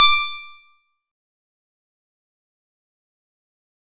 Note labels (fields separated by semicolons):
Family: guitar; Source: acoustic; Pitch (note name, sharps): D6; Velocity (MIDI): 50; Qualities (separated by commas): bright, distorted, fast decay, percussive